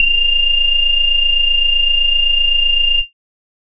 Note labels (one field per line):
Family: bass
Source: synthesizer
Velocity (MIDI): 127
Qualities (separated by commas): bright, distorted, multiphonic, tempo-synced